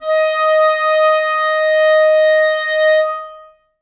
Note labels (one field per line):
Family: reed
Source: acoustic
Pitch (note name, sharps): D#5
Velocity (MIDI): 127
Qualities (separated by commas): long release, reverb